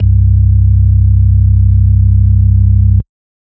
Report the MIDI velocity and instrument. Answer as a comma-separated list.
127, electronic organ